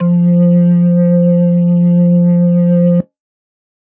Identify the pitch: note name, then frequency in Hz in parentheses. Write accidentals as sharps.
F3 (174.6 Hz)